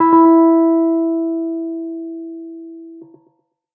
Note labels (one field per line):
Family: keyboard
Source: electronic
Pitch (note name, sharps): E4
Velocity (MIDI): 100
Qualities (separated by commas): tempo-synced